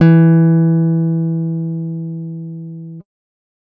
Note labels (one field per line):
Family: guitar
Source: acoustic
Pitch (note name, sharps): E3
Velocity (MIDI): 127